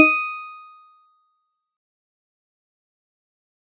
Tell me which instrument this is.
acoustic mallet percussion instrument